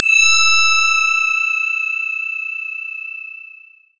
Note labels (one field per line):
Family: mallet percussion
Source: electronic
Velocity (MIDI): 75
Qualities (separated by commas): bright, distorted, long release, non-linear envelope